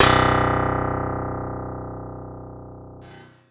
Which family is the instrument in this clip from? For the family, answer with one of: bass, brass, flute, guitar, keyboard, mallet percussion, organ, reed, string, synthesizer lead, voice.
guitar